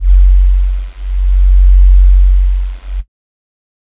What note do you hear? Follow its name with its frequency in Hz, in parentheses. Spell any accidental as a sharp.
F#1 (46.25 Hz)